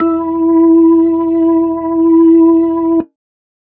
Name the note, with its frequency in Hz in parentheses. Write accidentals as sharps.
E4 (329.6 Hz)